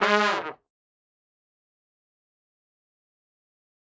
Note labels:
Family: brass; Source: acoustic; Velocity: 25; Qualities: fast decay, reverb

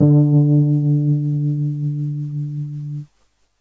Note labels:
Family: keyboard; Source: electronic; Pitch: D3; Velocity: 50; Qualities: dark

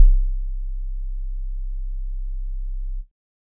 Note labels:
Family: keyboard; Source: electronic; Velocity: 25

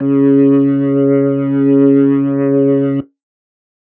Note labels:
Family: organ; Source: electronic; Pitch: C#3; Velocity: 75; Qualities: distorted

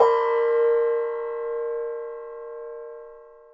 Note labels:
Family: mallet percussion; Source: acoustic; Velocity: 100

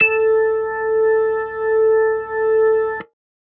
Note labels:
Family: organ; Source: electronic; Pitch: A4; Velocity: 100

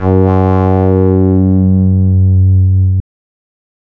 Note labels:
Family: bass; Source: synthesizer; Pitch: F#2; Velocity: 127; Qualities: distorted, non-linear envelope

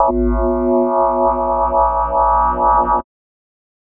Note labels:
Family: mallet percussion; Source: synthesizer; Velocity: 100; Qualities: multiphonic, non-linear envelope

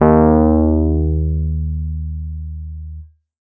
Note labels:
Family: keyboard; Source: electronic; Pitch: D#2; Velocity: 25; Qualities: distorted

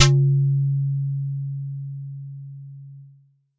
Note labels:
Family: bass; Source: synthesizer; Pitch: C#3; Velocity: 25; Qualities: distorted

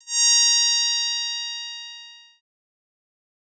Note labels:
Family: bass; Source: synthesizer; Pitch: A#5; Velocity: 25; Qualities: bright, distorted, fast decay

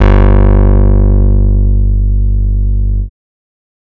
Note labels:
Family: bass; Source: synthesizer; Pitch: G1; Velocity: 75; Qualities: distorted

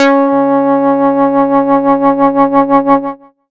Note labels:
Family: bass; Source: synthesizer; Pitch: C#4; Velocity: 100; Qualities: distorted

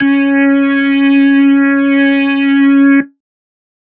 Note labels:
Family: organ; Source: electronic; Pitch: C#4; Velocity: 75

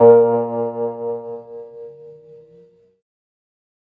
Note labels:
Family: organ; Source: electronic; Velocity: 25

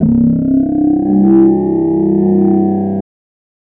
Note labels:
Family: voice; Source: synthesizer; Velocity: 127; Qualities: distorted

